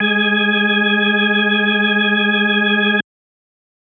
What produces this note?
electronic organ